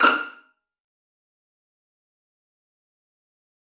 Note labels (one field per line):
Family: string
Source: acoustic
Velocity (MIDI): 127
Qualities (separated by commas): fast decay, percussive, reverb